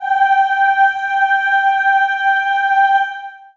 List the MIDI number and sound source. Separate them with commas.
79, acoustic